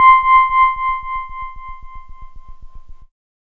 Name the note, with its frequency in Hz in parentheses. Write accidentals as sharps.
C6 (1047 Hz)